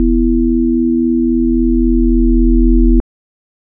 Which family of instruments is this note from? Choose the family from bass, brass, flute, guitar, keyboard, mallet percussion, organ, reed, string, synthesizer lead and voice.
organ